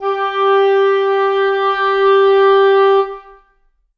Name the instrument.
acoustic reed instrument